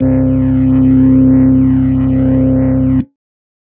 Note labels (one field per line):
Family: keyboard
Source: electronic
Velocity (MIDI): 75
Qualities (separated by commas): distorted